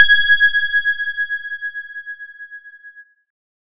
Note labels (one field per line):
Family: keyboard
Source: electronic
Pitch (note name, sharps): G#6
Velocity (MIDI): 75